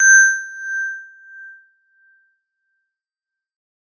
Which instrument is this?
acoustic mallet percussion instrument